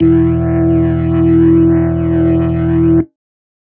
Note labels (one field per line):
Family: keyboard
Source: electronic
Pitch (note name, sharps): E1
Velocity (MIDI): 127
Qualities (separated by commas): distorted